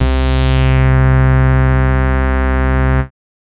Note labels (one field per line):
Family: bass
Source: synthesizer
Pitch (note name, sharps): C2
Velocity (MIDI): 127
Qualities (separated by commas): bright, distorted